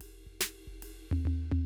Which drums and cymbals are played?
ride, snare, high tom, floor tom and kick